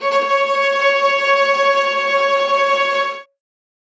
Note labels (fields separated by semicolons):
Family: string; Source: acoustic; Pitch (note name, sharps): C#5; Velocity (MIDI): 127; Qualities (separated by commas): bright, non-linear envelope, reverb